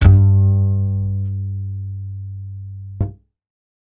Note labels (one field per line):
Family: bass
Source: acoustic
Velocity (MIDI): 127